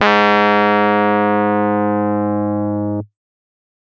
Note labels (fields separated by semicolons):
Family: keyboard; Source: electronic; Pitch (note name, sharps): G#2; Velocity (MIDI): 127; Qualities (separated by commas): distorted